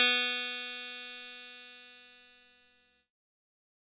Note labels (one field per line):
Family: keyboard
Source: electronic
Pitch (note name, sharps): B3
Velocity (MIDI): 100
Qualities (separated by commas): bright, distorted